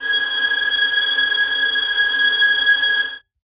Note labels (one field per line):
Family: string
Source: acoustic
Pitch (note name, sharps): G#6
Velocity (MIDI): 50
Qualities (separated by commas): non-linear envelope, reverb